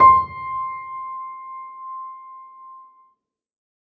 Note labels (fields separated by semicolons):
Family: keyboard; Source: acoustic; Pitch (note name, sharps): C6; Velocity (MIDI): 75; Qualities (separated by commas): reverb